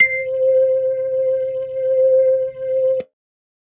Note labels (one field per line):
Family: organ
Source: electronic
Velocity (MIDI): 50